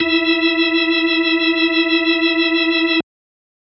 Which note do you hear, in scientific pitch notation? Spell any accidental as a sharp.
E4